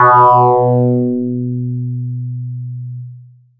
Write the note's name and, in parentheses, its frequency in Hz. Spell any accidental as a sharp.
B2 (123.5 Hz)